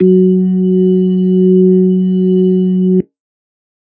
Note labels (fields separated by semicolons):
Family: organ; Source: electronic; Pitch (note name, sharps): F#3; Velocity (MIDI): 127; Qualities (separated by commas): dark